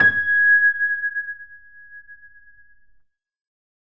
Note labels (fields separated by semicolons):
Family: keyboard; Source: electronic; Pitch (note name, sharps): G#6; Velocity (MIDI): 75